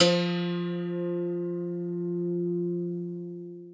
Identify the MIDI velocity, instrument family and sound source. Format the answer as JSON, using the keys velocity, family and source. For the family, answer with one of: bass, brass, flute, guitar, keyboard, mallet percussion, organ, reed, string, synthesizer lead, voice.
{"velocity": 75, "family": "guitar", "source": "acoustic"}